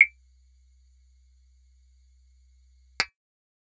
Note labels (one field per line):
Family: bass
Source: synthesizer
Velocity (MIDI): 127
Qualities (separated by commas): percussive